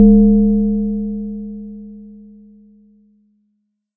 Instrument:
acoustic mallet percussion instrument